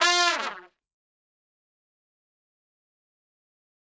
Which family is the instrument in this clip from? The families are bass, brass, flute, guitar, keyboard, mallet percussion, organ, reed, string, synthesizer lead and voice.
brass